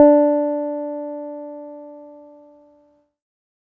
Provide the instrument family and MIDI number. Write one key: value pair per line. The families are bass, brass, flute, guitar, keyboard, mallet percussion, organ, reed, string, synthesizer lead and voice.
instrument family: keyboard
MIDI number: 62